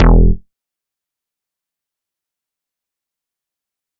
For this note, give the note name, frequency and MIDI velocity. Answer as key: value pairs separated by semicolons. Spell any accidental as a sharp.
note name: E1; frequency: 41.2 Hz; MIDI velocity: 75